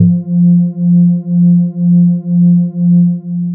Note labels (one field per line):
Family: bass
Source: synthesizer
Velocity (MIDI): 50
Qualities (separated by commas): long release